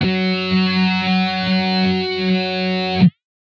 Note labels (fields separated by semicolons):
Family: guitar; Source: synthesizer; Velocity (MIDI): 25; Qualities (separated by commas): bright, distorted